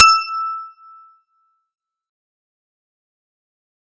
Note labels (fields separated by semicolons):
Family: guitar; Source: synthesizer; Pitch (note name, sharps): E6; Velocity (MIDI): 100; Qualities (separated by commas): bright, fast decay